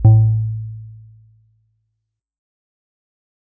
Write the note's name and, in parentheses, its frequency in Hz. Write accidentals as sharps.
A2 (110 Hz)